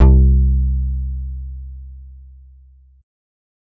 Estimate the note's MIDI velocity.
50